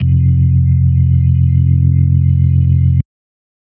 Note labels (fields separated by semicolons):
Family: organ; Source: electronic; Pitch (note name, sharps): F1; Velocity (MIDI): 75; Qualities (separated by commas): dark